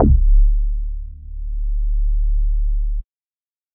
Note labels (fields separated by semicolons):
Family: bass; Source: synthesizer; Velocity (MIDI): 75